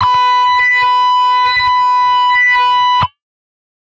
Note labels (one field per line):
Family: guitar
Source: synthesizer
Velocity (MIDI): 50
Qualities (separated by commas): bright, distorted